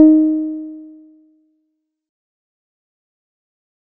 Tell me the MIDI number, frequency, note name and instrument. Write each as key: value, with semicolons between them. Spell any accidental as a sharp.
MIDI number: 63; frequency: 311.1 Hz; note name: D#4; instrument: synthesizer guitar